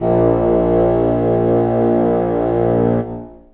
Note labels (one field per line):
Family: reed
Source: acoustic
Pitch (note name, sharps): A#1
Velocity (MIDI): 25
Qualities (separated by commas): long release, reverb